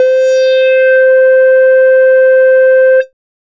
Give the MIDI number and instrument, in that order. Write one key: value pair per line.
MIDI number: 72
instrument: synthesizer bass